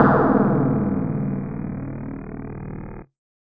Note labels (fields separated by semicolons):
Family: mallet percussion; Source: electronic; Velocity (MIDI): 75